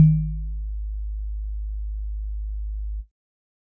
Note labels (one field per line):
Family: keyboard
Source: electronic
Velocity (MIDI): 50